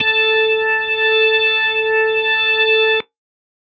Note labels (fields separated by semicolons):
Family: organ; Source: electronic; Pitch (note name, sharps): A4; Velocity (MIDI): 75